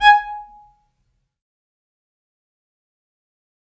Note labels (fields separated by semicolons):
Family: string; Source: acoustic; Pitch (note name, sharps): G#5; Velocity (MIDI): 25; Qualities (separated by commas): fast decay, percussive, reverb